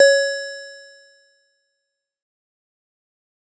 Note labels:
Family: mallet percussion; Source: acoustic; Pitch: C#5; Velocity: 100; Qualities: fast decay

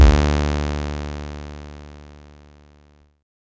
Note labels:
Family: bass; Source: synthesizer; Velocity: 50; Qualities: bright, distorted

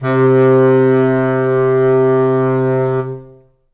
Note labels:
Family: reed; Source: acoustic; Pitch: C3; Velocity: 25; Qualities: reverb

